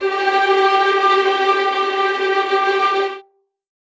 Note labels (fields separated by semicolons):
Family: string; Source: acoustic; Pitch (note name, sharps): G4; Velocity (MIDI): 25; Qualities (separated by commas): bright, non-linear envelope, reverb